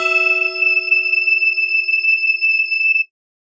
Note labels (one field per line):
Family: mallet percussion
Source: electronic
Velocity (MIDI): 127